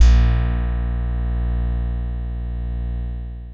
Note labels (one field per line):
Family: guitar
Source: synthesizer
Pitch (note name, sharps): A#1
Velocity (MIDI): 75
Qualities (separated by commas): long release